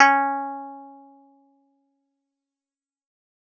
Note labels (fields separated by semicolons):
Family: guitar; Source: acoustic; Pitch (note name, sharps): C#4; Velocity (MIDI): 75; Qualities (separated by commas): fast decay, reverb